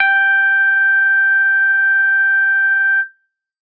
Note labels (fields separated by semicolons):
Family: bass; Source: synthesizer; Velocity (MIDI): 25